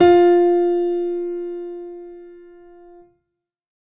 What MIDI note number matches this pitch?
65